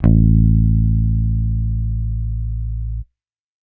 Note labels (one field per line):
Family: bass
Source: electronic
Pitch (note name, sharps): A1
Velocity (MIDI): 75